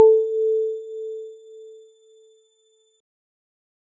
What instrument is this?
electronic keyboard